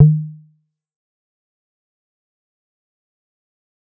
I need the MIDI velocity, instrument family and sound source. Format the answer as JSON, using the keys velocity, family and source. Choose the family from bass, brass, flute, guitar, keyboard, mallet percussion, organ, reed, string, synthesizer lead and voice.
{"velocity": 100, "family": "bass", "source": "synthesizer"}